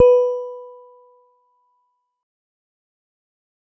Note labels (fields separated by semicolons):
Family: mallet percussion; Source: acoustic; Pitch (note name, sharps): B4; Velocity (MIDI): 50; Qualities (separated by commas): fast decay, percussive